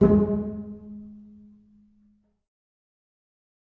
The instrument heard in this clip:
acoustic string instrument